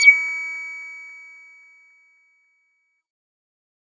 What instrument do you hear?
synthesizer bass